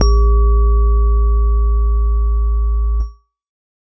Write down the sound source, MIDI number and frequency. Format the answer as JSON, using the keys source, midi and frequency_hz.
{"source": "electronic", "midi": 33, "frequency_hz": 55}